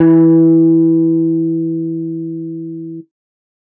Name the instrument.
electronic guitar